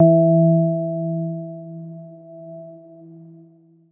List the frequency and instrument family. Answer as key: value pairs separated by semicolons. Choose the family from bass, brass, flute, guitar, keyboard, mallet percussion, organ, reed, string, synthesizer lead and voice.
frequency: 164.8 Hz; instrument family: keyboard